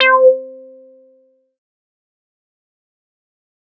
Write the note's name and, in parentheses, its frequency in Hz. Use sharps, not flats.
C5 (523.3 Hz)